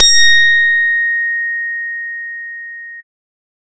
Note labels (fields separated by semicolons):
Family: bass; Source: synthesizer; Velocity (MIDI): 127